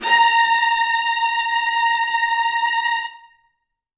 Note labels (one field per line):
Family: string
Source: acoustic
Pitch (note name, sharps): A#5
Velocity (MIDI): 127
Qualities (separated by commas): bright, reverb